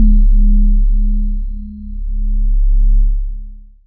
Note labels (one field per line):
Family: voice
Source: synthesizer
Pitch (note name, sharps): C#1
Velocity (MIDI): 25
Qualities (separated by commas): dark, long release